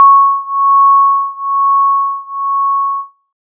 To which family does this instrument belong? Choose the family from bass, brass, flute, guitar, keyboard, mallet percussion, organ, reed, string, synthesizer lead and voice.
synthesizer lead